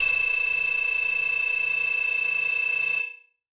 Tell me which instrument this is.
electronic keyboard